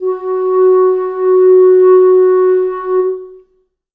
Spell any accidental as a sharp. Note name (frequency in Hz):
F#4 (370 Hz)